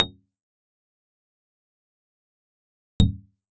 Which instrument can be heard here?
acoustic guitar